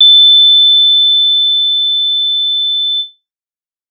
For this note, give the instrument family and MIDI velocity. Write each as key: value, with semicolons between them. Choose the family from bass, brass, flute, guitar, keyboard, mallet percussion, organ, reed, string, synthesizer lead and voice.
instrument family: guitar; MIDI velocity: 25